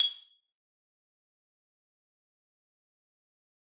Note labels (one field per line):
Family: mallet percussion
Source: acoustic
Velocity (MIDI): 127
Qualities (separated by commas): fast decay, percussive, reverb